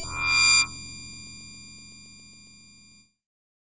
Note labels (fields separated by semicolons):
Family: keyboard; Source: synthesizer; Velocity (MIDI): 25; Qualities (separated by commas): bright, distorted